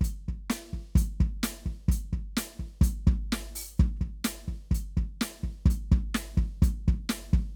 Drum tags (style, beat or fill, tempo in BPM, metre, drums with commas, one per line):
rock
beat
128 BPM
4/4
closed hi-hat, open hi-hat, hi-hat pedal, snare, cross-stick, kick